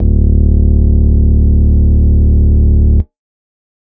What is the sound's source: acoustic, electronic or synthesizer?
electronic